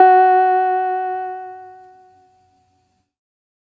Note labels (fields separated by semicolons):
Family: keyboard; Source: electronic; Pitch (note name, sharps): F#4; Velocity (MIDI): 75